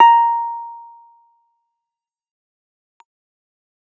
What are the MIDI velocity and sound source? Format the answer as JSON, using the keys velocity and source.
{"velocity": 50, "source": "electronic"}